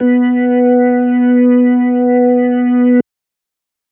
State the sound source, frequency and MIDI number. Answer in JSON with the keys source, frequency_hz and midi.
{"source": "electronic", "frequency_hz": 246.9, "midi": 59}